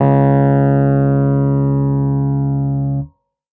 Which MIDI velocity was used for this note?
100